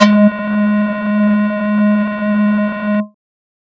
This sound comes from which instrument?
synthesizer flute